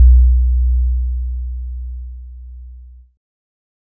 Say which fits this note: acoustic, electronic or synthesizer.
electronic